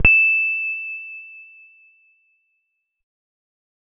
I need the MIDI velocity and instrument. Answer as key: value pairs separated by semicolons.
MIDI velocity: 50; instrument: electronic guitar